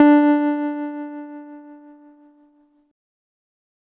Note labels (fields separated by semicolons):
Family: keyboard; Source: electronic; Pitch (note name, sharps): D4; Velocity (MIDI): 100; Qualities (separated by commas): distorted